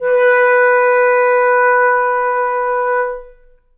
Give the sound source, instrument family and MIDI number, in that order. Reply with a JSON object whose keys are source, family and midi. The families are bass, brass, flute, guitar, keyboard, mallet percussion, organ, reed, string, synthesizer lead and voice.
{"source": "acoustic", "family": "reed", "midi": 71}